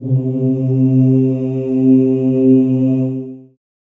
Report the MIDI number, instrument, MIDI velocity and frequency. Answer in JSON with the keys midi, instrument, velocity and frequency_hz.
{"midi": 48, "instrument": "acoustic voice", "velocity": 50, "frequency_hz": 130.8}